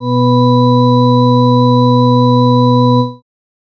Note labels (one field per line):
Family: organ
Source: electronic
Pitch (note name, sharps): B2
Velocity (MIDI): 100